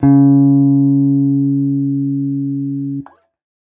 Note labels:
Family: guitar; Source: electronic; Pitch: C#3; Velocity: 75

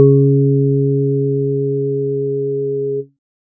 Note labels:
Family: organ; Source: electronic; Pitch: C#3; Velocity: 25; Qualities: dark

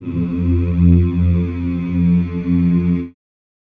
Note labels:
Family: voice; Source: acoustic; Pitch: F2; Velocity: 25; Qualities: dark, reverb

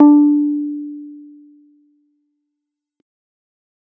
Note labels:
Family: keyboard; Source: electronic; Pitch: D4; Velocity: 25; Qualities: fast decay

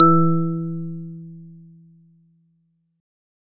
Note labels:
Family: organ; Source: electronic; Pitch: E3; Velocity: 127

